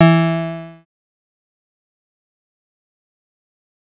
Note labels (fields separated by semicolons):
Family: synthesizer lead; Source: synthesizer; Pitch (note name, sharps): E3; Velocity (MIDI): 100; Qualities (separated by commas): distorted, fast decay